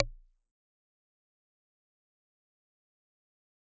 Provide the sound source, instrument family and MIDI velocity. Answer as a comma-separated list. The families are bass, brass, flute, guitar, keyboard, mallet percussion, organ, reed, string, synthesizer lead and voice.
acoustic, mallet percussion, 50